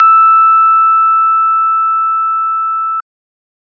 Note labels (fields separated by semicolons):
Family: organ; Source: electronic; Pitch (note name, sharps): E6; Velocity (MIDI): 50